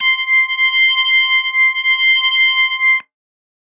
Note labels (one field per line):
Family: organ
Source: electronic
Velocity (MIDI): 25